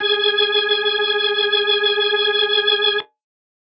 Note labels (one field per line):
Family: organ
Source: electronic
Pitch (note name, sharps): G#4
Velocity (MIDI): 50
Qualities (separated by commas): reverb